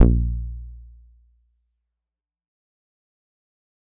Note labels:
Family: bass; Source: synthesizer; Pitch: A#1; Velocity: 25; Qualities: dark, distorted, fast decay

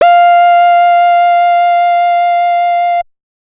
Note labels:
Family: bass; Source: synthesizer; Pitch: F5; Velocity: 127; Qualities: distorted

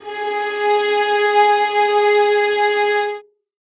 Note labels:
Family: string; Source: acoustic; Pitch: G#4; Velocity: 25; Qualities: reverb

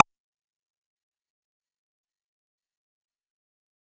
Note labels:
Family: bass; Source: synthesizer; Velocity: 25; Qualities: distorted, fast decay, percussive

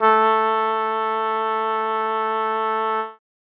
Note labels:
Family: reed; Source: acoustic; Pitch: A3; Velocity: 100

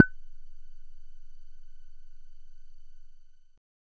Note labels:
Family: bass; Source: synthesizer; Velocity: 25

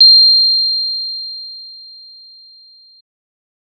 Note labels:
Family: bass; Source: synthesizer; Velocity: 100; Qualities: bright

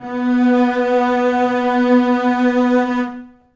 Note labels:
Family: string; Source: acoustic; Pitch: B3; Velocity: 75; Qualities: reverb

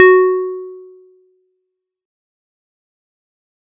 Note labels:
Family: mallet percussion; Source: acoustic; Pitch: F#4; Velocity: 127; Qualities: fast decay

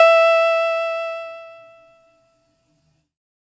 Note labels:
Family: keyboard; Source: electronic; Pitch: E5; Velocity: 75; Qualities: distorted

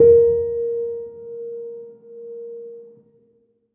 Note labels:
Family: keyboard; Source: acoustic; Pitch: A#4; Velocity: 25; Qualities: reverb

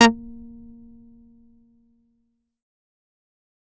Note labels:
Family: bass; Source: synthesizer; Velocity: 25; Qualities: distorted, fast decay, percussive

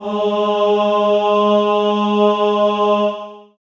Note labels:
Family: voice; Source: acoustic; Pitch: G#3; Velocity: 75; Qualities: long release, reverb

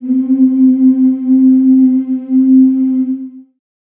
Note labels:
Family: voice; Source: acoustic; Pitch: C4; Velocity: 25; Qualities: long release, reverb

